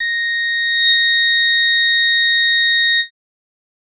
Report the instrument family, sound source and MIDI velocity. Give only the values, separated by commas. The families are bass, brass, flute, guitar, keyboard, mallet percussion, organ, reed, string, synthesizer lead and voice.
bass, synthesizer, 127